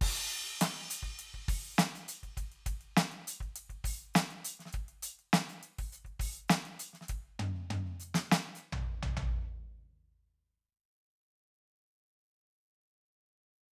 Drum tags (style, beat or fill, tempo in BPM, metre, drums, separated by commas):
half-time rock, beat, 140 BPM, 4/4, crash, ride, closed hi-hat, open hi-hat, hi-hat pedal, snare, cross-stick, high tom, floor tom, kick